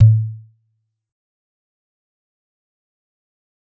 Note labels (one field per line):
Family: mallet percussion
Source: acoustic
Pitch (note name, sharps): A2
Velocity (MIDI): 75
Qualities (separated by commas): dark, fast decay, percussive